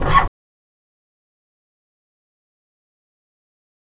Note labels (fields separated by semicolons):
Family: bass; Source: electronic; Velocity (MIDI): 50; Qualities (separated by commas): fast decay, percussive, reverb